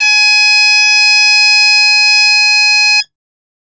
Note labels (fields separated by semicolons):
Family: flute; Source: acoustic; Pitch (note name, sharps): G#5; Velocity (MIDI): 100; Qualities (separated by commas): bright, reverb